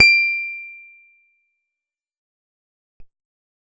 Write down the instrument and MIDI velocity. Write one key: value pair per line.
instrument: acoustic guitar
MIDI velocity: 50